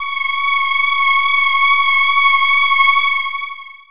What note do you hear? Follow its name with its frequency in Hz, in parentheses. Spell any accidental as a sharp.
C#6 (1109 Hz)